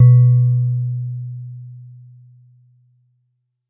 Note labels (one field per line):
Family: mallet percussion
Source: acoustic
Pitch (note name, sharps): B2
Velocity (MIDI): 50